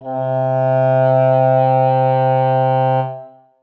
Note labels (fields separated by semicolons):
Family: reed; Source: acoustic; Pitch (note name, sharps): C3; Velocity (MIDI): 100; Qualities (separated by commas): reverb